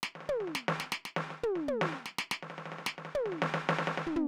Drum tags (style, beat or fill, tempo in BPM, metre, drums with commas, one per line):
funk
fill
112 BPM
4/4
snare, high tom, mid tom, floor tom